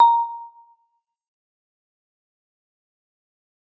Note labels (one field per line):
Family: mallet percussion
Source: acoustic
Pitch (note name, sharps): A#5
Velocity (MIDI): 127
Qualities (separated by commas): fast decay, percussive, reverb